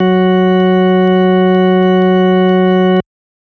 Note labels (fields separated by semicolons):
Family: organ; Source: electronic; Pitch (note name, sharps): F#3; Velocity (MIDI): 75